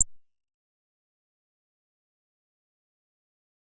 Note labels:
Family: bass; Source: synthesizer; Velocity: 100; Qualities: bright, distorted, fast decay, percussive

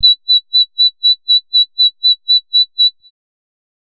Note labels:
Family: bass; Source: synthesizer; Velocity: 100; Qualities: bright, distorted, tempo-synced

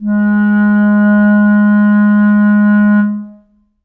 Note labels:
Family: reed; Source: acoustic; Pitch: G#3; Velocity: 50; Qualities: dark, reverb

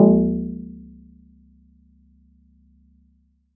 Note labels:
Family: mallet percussion; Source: acoustic; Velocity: 50

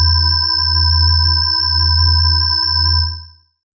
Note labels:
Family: mallet percussion; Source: electronic; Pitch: E2; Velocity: 127; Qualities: bright, distorted, multiphonic

